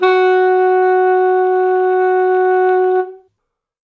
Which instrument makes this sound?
acoustic reed instrument